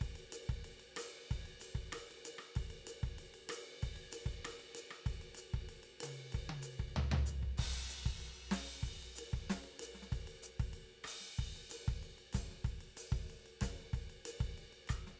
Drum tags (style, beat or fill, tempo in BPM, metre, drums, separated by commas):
Brazilian baião, beat, 95 BPM, 4/4, crash, ride, hi-hat pedal, snare, cross-stick, high tom, floor tom, kick